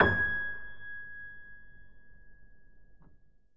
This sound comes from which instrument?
acoustic keyboard